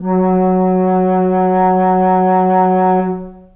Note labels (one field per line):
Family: flute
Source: acoustic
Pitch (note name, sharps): F#3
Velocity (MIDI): 75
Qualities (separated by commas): long release, reverb